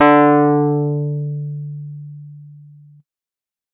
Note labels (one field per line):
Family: keyboard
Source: electronic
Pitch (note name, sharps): D3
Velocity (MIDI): 100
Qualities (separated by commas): distorted